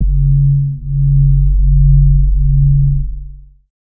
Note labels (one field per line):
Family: bass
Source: synthesizer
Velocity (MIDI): 25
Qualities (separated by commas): dark, long release, multiphonic